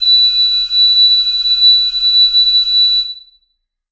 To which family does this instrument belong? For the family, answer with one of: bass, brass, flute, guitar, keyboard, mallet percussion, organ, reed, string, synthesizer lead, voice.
flute